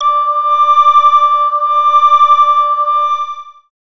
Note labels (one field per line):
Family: bass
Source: synthesizer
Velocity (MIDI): 25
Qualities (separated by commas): long release, multiphonic